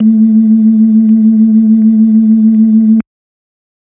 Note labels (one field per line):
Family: organ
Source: electronic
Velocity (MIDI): 100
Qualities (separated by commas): dark